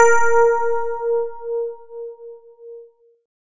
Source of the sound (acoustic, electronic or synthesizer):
electronic